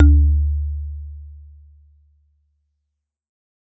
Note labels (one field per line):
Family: mallet percussion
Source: acoustic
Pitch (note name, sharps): D2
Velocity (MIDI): 50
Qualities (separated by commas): dark